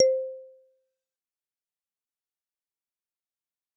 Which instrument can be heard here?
acoustic mallet percussion instrument